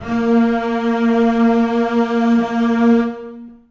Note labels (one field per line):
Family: string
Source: acoustic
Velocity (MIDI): 127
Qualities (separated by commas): long release, reverb